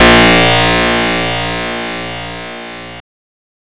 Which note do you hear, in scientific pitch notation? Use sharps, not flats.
A#1